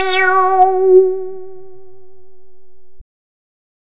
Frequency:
370 Hz